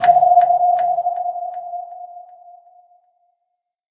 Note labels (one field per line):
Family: synthesizer lead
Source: synthesizer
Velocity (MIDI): 127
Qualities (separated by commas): non-linear envelope, reverb